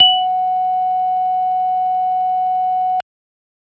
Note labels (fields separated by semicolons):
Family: organ; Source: electronic; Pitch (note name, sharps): F#5; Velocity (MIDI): 127